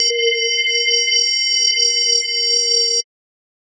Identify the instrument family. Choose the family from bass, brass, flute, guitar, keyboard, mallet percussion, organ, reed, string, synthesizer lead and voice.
mallet percussion